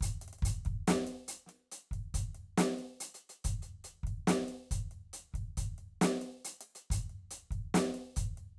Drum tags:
hip-hop, beat, 140 BPM, 4/4, closed hi-hat, snare, kick

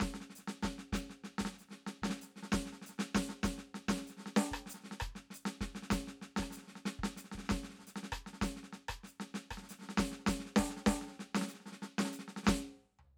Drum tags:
maracatu, beat, 96 BPM, 4/4, hi-hat pedal, snare, cross-stick, floor tom, kick

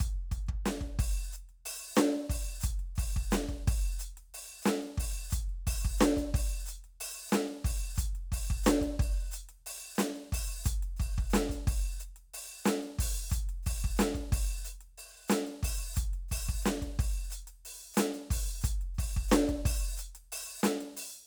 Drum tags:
hip-hop, beat, 90 BPM, 4/4, closed hi-hat, open hi-hat, hi-hat pedal, snare, kick

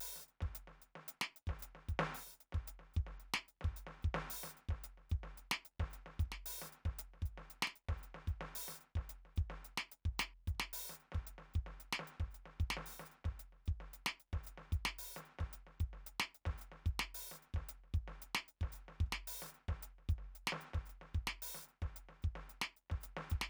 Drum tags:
songo, beat, 112 BPM, 4/4, closed hi-hat, open hi-hat, hi-hat pedal, snare, kick

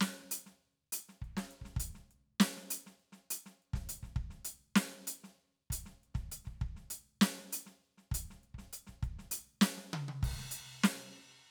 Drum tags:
hip-hop, beat, 100 BPM, 4/4, crash, closed hi-hat, snare, high tom, kick

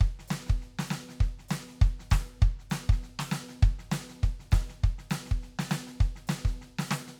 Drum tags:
rockabilly, beat, 200 BPM, 4/4, hi-hat pedal, snare, kick

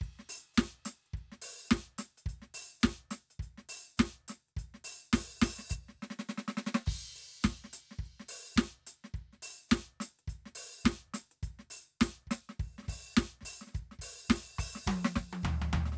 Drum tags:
soul, beat, 105 BPM, 4/4, crash, closed hi-hat, open hi-hat, hi-hat pedal, snare, cross-stick, high tom, floor tom, kick

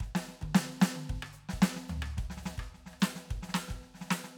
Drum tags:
Brazilian baião, beat, 110 BPM, 4/4, hi-hat pedal, snare, cross-stick, high tom, mid tom, floor tom, kick

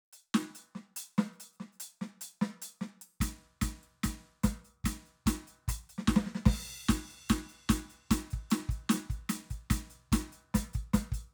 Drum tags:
Motown, beat, 148 BPM, 4/4, crash, closed hi-hat, hi-hat pedal, snare, cross-stick, kick

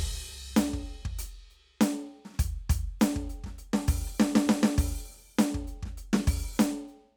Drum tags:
Latin funk, beat, 100 BPM, 4/4, crash, closed hi-hat, open hi-hat, hi-hat pedal, snare, cross-stick, kick

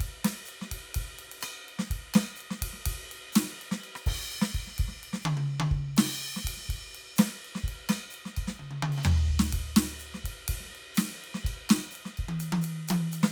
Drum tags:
Middle Eastern, beat, 126 BPM, 4/4, crash, ride, ride bell, hi-hat pedal, snare, cross-stick, high tom, mid tom, floor tom, kick

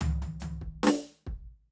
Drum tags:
half-time rock, fill, 140 BPM, 4/4, hi-hat pedal, snare, high tom, floor tom, kick

